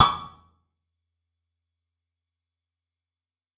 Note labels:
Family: guitar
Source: electronic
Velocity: 50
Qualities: percussive, reverb

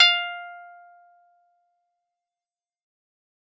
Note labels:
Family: guitar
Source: acoustic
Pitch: F5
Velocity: 75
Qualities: bright, fast decay, percussive

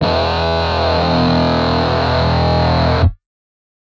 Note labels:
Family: guitar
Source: electronic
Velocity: 127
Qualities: bright, distorted

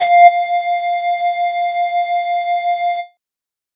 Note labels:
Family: flute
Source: synthesizer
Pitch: F5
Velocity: 50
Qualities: distorted

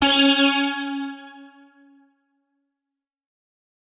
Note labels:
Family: guitar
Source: electronic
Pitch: C#4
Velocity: 100

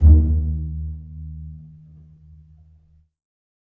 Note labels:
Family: string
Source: acoustic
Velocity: 100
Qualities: dark, reverb

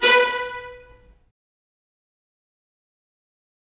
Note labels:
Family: string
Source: acoustic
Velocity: 25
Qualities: fast decay, reverb

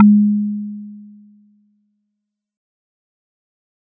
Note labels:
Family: mallet percussion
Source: acoustic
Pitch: G#3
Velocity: 75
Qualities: fast decay

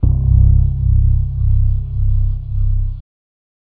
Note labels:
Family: guitar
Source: electronic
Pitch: C1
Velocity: 127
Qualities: dark, reverb

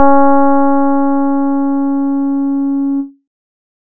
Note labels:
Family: keyboard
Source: electronic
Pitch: C#4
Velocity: 127

